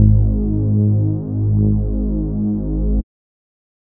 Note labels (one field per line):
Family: bass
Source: synthesizer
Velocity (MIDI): 127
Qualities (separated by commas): dark